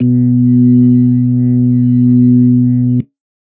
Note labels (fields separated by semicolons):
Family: organ; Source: electronic; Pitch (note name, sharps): B2; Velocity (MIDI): 50